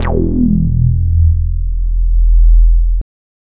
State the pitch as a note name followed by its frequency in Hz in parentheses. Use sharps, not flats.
E1 (41.2 Hz)